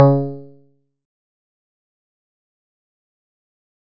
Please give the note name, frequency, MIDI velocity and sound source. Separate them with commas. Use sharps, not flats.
C#3, 138.6 Hz, 25, acoustic